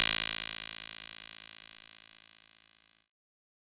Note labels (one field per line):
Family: keyboard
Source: electronic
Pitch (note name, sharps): A1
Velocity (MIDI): 127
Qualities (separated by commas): bright, distorted